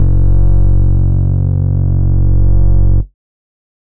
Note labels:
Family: bass; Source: synthesizer; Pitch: F#1; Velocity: 75; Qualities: distorted, multiphonic, tempo-synced

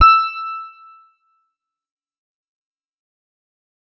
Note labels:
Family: guitar; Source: electronic; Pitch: E6; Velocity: 50; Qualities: distorted, fast decay

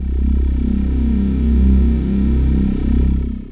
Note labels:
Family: voice; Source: synthesizer; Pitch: C1; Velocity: 127; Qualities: distorted, long release

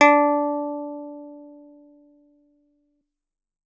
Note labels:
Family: guitar; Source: acoustic; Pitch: D4; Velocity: 127

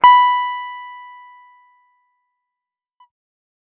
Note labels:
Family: guitar; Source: electronic; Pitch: B5; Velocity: 75; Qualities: fast decay

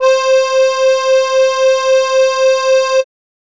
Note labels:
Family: keyboard; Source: acoustic; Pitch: C5; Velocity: 75

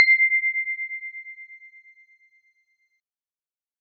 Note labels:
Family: keyboard; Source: electronic; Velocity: 127

